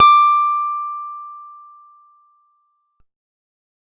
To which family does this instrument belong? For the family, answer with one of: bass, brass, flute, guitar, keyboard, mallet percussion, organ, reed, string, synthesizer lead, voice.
guitar